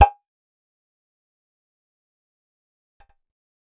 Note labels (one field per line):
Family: bass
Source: synthesizer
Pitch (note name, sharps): G#5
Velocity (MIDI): 127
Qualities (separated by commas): fast decay, percussive